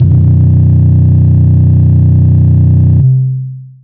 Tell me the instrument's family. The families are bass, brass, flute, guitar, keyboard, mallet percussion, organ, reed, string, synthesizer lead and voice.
guitar